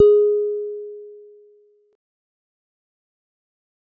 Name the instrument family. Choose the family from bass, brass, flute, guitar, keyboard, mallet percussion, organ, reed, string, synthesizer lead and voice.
guitar